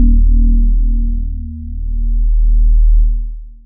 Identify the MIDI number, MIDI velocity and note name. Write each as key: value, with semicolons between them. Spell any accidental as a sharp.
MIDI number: 27; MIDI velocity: 127; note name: D#1